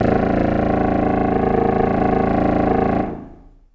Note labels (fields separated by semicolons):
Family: reed; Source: acoustic; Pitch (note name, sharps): A0; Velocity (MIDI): 100; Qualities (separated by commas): distorted, long release, reverb